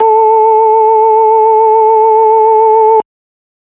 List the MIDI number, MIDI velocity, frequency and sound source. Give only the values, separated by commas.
69, 75, 440 Hz, electronic